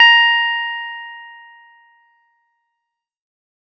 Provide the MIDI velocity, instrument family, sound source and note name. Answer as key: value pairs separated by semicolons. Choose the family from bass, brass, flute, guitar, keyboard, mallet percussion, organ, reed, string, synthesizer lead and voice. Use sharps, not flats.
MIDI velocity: 100; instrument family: keyboard; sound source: electronic; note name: A#5